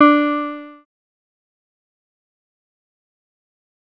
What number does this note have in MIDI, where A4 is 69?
62